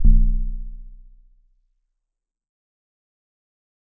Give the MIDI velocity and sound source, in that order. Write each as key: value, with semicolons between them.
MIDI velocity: 127; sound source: acoustic